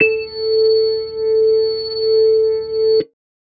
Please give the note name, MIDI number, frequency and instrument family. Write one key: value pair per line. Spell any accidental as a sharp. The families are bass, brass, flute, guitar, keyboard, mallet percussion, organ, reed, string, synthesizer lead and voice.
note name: A4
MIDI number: 69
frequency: 440 Hz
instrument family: organ